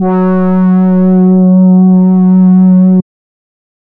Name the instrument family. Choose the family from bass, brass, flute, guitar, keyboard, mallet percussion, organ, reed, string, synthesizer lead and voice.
reed